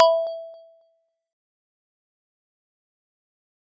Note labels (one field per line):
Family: mallet percussion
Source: acoustic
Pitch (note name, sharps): E5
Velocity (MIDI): 100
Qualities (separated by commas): fast decay, percussive